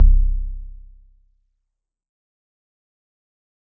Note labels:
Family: guitar; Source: synthesizer; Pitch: C1; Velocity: 127; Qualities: dark, fast decay

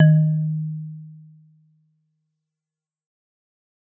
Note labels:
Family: mallet percussion; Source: acoustic; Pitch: D#3; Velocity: 100; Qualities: dark, fast decay, reverb

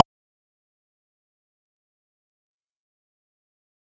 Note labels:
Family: bass; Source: synthesizer; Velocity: 50; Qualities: fast decay, percussive

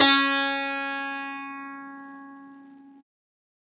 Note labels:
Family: guitar; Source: acoustic; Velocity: 25; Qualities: bright, multiphonic, reverb

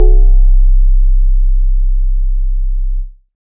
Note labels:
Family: synthesizer lead; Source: synthesizer; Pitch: C1; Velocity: 50

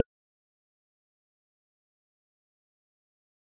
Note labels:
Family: mallet percussion; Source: electronic; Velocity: 25; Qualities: fast decay, percussive

